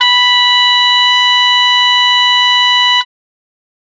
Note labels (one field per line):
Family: reed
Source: acoustic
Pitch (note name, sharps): B5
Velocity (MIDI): 25